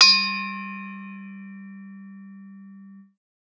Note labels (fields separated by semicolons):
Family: mallet percussion; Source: acoustic; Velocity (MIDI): 127